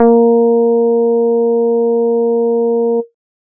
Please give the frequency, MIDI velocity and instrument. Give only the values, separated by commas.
233.1 Hz, 25, synthesizer bass